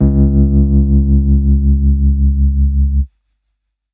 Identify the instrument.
electronic keyboard